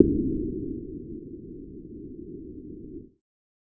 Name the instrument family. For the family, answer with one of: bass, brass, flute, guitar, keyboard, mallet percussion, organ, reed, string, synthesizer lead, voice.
bass